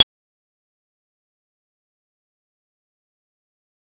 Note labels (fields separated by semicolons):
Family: bass; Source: synthesizer; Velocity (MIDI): 100; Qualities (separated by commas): fast decay, percussive